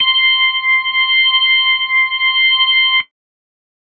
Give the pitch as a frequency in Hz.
1047 Hz